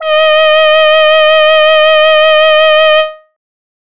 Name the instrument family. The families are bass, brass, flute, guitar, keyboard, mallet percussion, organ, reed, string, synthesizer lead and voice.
voice